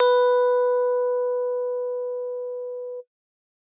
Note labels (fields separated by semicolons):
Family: keyboard; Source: acoustic; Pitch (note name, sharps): B4; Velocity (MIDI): 100